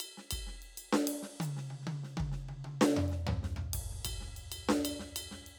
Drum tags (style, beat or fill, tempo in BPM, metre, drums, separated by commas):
Afro-Cuban, beat, 128 BPM, 4/4, ride, ride bell, hi-hat pedal, snare, high tom, mid tom, floor tom, kick